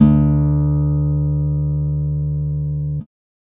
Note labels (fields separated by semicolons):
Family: guitar; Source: electronic; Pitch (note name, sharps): D2; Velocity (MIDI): 25